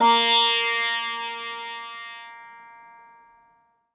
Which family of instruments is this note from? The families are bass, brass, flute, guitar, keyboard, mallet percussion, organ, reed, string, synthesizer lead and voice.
guitar